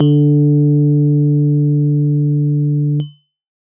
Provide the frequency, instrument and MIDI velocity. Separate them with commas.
146.8 Hz, electronic keyboard, 75